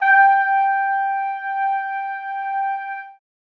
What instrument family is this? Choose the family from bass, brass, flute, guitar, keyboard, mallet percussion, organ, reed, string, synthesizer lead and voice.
brass